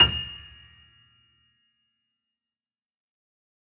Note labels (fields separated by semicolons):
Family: keyboard; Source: acoustic; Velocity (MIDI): 75; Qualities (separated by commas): fast decay, percussive, reverb